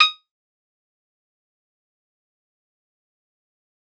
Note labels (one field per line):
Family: guitar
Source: acoustic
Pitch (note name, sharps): D#6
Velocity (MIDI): 25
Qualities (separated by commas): fast decay, percussive